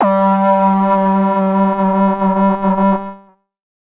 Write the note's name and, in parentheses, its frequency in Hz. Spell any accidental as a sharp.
G3 (196 Hz)